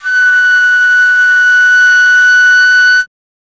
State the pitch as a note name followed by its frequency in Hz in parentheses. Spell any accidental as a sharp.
F#6 (1480 Hz)